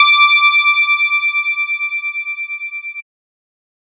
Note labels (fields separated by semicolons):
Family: bass; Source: synthesizer; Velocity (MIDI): 127